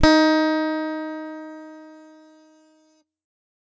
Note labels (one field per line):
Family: guitar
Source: electronic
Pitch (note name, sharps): D#4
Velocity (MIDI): 127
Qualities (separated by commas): bright